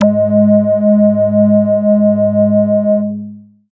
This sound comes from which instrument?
synthesizer bass